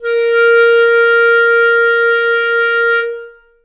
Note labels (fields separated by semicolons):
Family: reed; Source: acoustic; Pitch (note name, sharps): A#4; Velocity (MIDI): 100; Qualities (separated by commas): reverb